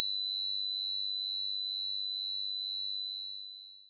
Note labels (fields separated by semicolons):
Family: synthesizer lead; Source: synthesizer; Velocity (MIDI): 50; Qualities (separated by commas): bright, long release